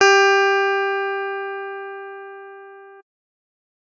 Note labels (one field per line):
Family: keyboard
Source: electronic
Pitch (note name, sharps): G4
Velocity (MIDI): 127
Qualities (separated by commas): bright